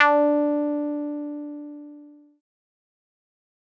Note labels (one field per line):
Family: synthesizer lead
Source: synthesizer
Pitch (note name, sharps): D4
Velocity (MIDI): 50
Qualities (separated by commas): distorted, fast decay